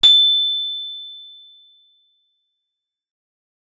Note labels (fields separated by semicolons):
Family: guitar; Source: acoustic; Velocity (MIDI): 25; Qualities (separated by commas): bright, distorted